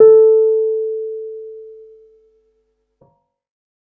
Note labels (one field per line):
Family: keyboard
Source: electronic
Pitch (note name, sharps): A4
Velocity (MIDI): 50